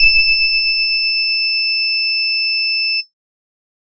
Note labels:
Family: bass; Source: synthesizer; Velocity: 127; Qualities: bright, distorted

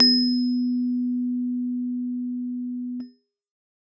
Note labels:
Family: keyboard; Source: acoustic; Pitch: B3; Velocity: 25

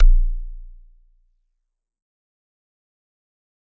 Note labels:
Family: mallet percussion; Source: acoustic; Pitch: A#0; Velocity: 127; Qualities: dark, fast decay, percussive

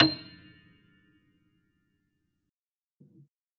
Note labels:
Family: keyboard; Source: acoustic; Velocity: 75; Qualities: fast decay, percussive, reverb

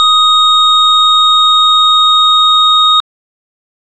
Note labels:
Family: organ; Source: electronic; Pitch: D#6; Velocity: 100; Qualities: bright

